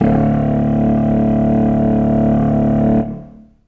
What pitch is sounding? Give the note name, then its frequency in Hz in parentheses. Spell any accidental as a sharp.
D1 (36.71 Hz)